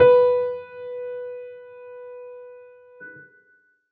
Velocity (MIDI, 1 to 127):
75